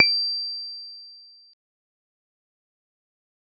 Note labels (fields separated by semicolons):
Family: guitar; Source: synthesizer; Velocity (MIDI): 25; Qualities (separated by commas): fast decay